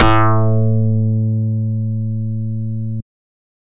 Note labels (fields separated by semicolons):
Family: bass; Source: synthesizer; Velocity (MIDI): 100